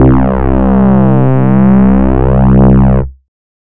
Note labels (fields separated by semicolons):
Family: bass; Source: synthesizer; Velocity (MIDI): 50; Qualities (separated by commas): distorted